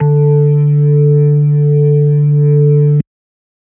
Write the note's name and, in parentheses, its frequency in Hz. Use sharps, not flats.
D3 (146.8 Hz)